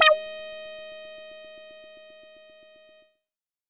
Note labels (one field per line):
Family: bass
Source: synthesizer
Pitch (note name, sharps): D#5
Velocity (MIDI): 50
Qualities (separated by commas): distorted